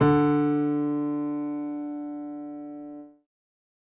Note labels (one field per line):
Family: keyboard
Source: acoustic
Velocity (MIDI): 75